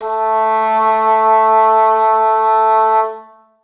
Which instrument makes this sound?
acoustic reed instrument